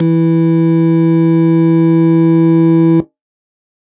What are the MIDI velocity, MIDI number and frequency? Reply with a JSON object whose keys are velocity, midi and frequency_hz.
{"velocity": 127, "midi": 52, "frequency_hz": 164.8}